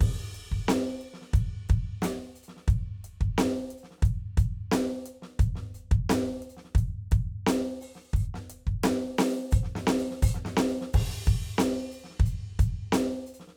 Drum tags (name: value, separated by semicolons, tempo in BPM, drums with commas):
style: rock; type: beat; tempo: 88 BPM; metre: 4/4; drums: crash, closed hi-hat, open hi-hat, hi-hat pedal, snare, kick